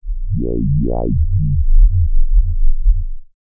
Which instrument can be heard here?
synthesizer bass